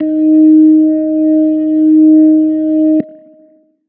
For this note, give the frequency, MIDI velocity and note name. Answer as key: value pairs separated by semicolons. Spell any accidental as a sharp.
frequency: 311.1 Hz; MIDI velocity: 127; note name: D#4